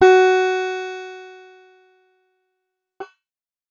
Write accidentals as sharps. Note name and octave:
F#4